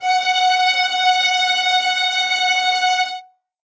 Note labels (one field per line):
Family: string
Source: acoustic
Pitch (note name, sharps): F#5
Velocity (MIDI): 75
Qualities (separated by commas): bright, non-linear envelope, reverb